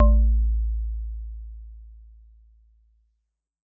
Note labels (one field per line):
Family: mallet percussion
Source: acoustic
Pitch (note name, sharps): A1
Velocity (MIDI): 100